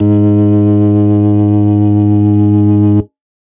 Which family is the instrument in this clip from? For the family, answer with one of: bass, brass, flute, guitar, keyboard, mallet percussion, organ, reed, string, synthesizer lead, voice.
organ